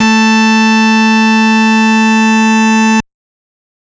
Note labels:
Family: organ; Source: electronic; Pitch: A3; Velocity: 127; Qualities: bright, distorted

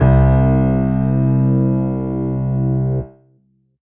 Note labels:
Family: keyboard; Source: electronic; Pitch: C2; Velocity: 75

